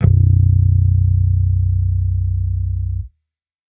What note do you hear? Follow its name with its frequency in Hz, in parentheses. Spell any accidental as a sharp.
B0 (30.87 Hz)